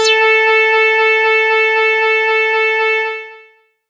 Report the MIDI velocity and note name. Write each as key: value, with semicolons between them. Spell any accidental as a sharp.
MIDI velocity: 127; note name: A4